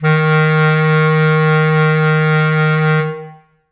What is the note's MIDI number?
51